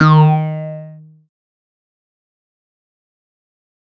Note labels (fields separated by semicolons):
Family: bass; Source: synthesizer; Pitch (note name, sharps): D#3; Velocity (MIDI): 25; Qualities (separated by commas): distorted, fast decay